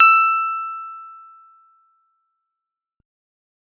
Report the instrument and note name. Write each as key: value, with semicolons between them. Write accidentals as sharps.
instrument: electronic guitar; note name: E6